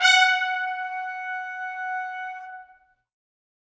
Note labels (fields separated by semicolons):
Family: brass; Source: acoustic; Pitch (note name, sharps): F#5; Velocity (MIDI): 50; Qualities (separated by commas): bright, reverb